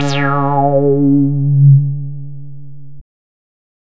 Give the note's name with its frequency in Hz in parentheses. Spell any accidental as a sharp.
C#3 (138.6 Hz)